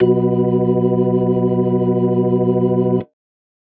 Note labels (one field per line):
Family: organ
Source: electronic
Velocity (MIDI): 25